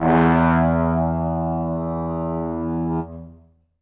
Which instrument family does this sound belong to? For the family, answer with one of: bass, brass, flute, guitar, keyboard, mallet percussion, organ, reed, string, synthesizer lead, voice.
brass